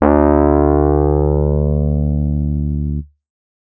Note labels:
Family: keyboard; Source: electronic; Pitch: D2; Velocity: 127; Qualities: distorted

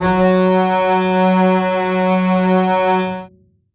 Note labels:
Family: string; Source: acoustic; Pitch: F#3; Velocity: 127; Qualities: reverb

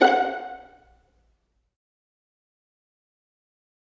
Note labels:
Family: string; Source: acoustic; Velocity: 50; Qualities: fast decay, percussive, reverb

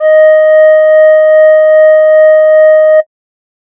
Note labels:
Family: flute; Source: synthesizer; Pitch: D#5; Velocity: 100

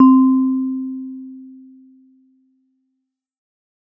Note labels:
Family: mallet percussion; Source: acoustic; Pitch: C4; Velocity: 100; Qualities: dark

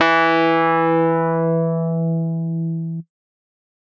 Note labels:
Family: keyboard; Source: electronic; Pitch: E3; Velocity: 100; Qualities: distorted

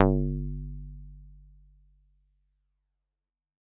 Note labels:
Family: mallet percussion; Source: acoustic; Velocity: 100

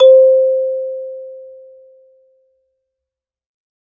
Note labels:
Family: mallet percussion; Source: acoustic; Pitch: C5; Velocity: 100; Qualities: reverb

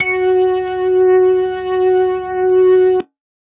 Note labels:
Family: organ; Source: electronic; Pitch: F#4; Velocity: 25

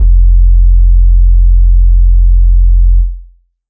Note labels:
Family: organ; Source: electronic; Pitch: F1; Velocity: 25; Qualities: dark

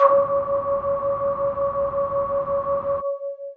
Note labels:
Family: voice; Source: synthesizer; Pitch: C#5; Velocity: 25; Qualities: distorted, long release

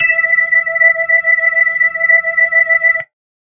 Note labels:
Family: organ; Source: electronic; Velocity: 50

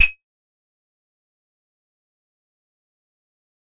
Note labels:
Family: keyboard; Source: acoustic; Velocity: 50; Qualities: fast decay, percussive

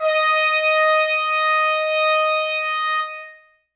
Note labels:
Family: brass; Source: acoustic; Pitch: D#5; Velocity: 127; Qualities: bright, reverb

